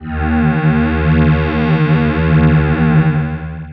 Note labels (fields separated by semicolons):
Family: voice; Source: synthesizer; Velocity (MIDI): 75; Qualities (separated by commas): distorted, long release